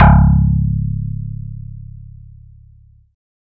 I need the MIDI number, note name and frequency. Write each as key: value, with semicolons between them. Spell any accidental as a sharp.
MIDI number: 25; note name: C#1; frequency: 34.65 Hz